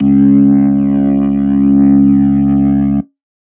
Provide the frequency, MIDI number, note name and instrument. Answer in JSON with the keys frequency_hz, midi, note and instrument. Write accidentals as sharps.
{"frequency_hz": 69.3, "midi": 37, "note": "C#2", "instrument": "electronic organ"}